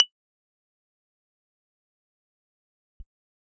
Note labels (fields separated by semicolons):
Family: keyboard; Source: electronic; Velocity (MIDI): 127; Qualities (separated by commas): fast decay, percussive